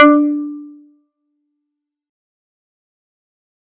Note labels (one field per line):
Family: guitar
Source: synthesizer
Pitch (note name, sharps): D4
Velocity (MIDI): 100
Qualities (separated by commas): dark, fast decay